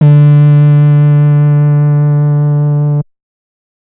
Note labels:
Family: bass; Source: synthesizer; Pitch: D3; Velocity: 25; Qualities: distorted

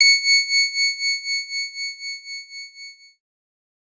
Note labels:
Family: keyboard; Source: electronic; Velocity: 25

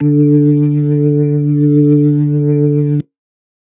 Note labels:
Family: organ; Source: electronic; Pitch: D3; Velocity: 25

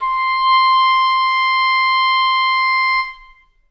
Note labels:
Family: reed; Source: acoustic; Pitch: C6; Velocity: 100; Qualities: reverb

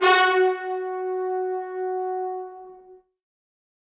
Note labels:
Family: brass; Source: acoustic; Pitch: F#4; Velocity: 25; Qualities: bright, reverb

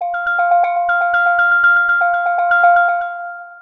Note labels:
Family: mallet percussion; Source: synthesizer; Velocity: 25; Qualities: long release, multiphonic, percussive, tempo-synced

